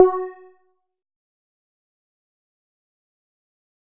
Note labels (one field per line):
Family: bass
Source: synthesizer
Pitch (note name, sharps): F#4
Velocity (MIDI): 127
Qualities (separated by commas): dark, fast decay, percussive